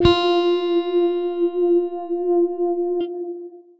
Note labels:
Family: guitar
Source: electronic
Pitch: F4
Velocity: 50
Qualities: distorted, long release

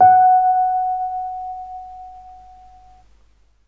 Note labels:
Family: keyboard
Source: electronic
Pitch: F#5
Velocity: 25

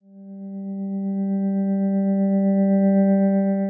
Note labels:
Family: guitar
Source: electronic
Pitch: G3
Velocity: 127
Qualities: dark, long release

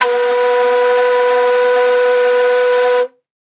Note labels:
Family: flute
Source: acoustic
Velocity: 100

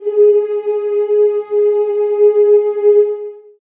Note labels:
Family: voice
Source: acoustic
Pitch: G#4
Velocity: 100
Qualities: long release, reverb

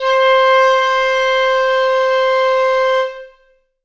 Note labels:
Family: flute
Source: acoustic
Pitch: C5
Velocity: 50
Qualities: reverb

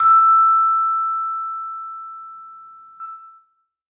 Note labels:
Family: mallet percussion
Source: acoustic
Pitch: E6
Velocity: 75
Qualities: reverb

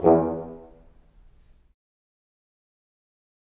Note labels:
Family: brass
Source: acoustic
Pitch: E2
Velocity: 50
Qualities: fast decay, percussive, reverb

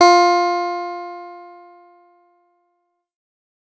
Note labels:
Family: guitar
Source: electronic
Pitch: F4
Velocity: 127

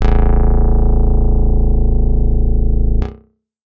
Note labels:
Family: guitar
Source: acoustic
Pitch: A0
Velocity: 50

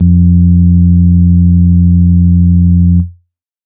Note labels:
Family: organ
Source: electronic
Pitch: F2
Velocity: 127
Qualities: dark

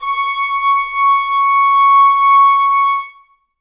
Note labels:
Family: reed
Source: acoustic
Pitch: C#6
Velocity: 75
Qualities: reverb

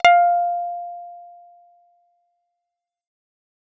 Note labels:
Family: bass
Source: synthesizer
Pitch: F5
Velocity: 25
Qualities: fast decay

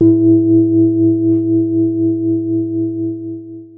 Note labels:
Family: keyboard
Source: electronic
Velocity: 50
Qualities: long release, reverb

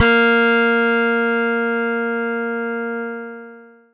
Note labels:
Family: keyboard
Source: electronic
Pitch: A#3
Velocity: 25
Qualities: bright, long release

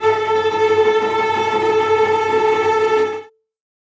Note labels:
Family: string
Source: acoustic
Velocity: 100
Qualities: bright, non-linear envelope, reverb

